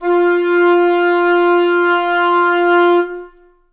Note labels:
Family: reed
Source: acoustic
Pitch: F4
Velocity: 75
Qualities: reverb

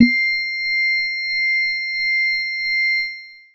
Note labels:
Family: organ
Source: electronic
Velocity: 100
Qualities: reverb

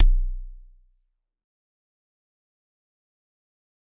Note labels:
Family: mallet percussion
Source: acoustic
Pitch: B0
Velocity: 100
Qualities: fast decay, percussive

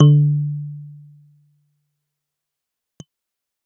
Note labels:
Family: keyboard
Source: electronic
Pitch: D3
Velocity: 50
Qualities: fast decay

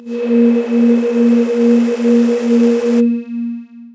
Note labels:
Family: voice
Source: synthesizer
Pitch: A#3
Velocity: 127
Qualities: distorted, long release

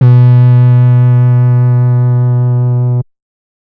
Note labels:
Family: bass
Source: synthesizer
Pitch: B2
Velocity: 25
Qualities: distorted

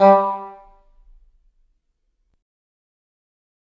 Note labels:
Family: reed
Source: acoustic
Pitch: G3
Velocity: 50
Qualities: fast decay, percussive, reverb

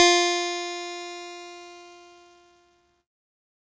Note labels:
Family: keyboard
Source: electronic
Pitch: F4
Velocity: 50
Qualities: bright, distorted

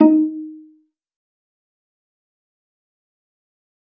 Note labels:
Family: string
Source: acoustic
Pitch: D#4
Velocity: 75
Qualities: fast decay, percussive, reverb

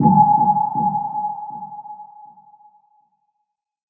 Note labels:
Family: synthesizer lead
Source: synthesizer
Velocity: 25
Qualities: non-linear envelope, reverb

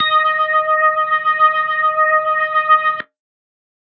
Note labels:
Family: organ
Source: electronic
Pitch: D#5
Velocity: 50

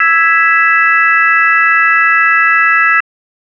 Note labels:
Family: organ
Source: electronic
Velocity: 127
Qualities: bright

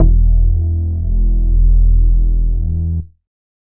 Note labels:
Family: bass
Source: synthesizer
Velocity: 50

